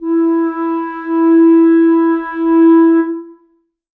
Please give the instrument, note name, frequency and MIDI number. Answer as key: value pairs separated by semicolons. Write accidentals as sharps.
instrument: acoustic reed instrument; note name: E4; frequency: 329.6 Hz; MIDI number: 64